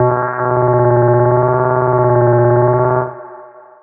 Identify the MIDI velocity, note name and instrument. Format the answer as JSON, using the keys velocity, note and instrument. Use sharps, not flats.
{"velocity": 100, "note": "B2", "instrument": "synthesizer bass"}